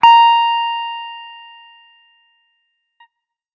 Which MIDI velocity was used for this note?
75